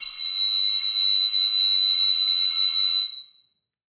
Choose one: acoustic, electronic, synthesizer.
acoustic